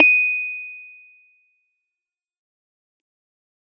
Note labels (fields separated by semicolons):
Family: keyboard; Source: electronic; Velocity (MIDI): 100; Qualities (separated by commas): fast decay